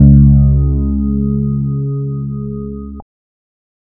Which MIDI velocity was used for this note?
25